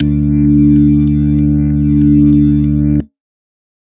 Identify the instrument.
electronic organ